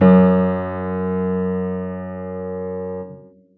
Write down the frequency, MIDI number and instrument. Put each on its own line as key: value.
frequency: 92.5 Hz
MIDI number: 42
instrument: acoustic keyboard